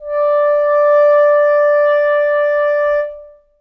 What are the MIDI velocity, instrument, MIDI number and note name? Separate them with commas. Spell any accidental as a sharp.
50, acoustic reed instrument, 74, D5